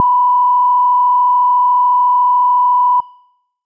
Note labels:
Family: bass; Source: synthesizer; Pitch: B5; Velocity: 127

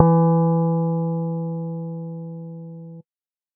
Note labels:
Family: bass; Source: synthesizer; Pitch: E3; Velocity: 25

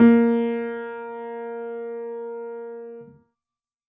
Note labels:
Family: keyboard; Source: acoustic; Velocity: 50

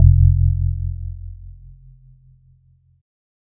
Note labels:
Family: keyboard; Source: electronic; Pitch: F1; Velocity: 100; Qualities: dark

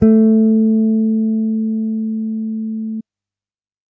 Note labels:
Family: bass; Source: electronic; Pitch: A3; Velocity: 50

